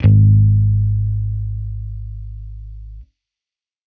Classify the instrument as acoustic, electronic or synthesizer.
electronic